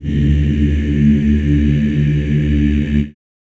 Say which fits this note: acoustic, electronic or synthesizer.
acoustic